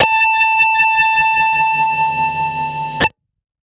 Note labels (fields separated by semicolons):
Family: guitar; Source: electronic; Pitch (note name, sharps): A5; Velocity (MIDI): 50; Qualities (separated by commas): distorted